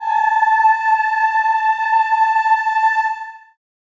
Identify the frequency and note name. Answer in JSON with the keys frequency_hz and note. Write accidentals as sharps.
{"frequency_hz": 880, "note": "A5"}